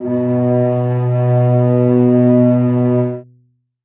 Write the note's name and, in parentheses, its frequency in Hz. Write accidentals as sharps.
B2 (123.5 Hz)